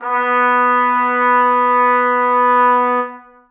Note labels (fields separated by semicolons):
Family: brass; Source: acoustic; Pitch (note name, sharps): B3; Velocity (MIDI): 75; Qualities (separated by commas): reverb